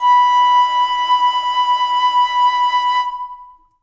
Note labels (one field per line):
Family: flute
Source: acoustic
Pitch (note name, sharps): B5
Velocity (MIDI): 127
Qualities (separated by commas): long release, reverb